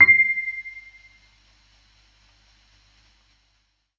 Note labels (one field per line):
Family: keyboard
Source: electronic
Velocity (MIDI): 25